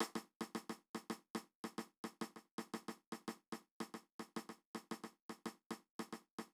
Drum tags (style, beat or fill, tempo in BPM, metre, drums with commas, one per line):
Afro-Cuban rumba
beat
110 BPM
4/4
cross-stick